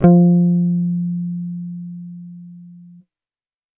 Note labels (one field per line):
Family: bass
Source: electronic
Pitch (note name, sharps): F3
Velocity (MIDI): 25